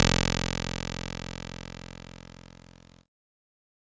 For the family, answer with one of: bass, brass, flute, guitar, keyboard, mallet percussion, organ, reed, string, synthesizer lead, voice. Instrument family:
keyboard